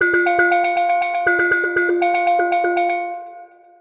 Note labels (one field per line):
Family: mallet percussion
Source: synthesizer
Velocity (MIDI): 127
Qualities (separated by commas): long release, multiphonic, percussive, tempo-synced